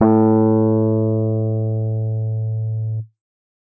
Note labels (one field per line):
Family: keyboard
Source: electronic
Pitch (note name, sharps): A2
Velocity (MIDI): 127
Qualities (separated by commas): distorted